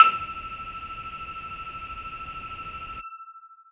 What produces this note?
synthesizer voice